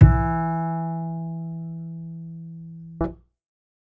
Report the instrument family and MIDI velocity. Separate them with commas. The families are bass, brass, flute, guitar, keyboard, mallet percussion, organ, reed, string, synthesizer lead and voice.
bass, 100